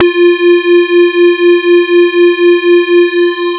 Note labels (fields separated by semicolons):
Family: bass; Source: synthesizer; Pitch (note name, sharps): F4; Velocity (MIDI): 75; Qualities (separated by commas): long release